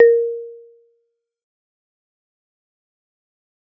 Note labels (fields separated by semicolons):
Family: mallet percussion; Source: acoustic; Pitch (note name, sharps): A#4; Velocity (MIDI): 25; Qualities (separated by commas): fast decay, percussive